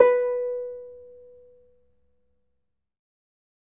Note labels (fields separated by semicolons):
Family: guitar; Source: acoustic; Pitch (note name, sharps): B4; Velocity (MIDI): 50; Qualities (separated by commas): reverb